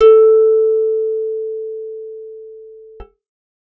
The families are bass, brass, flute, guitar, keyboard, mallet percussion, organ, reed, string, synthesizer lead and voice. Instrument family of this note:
guitar